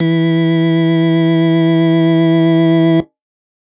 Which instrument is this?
electronic organ